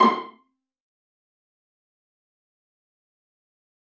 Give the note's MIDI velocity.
75